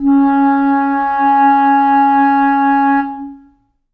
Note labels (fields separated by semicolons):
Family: reed; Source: acoustic; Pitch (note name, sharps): C#4; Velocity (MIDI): 50; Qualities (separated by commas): dark, long release, reverb